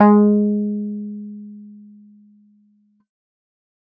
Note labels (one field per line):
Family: keyboard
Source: electronic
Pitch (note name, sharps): G#3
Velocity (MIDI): 25